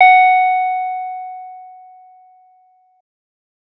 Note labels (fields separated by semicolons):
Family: bass; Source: synthesizer; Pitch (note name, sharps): F#5; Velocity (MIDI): 127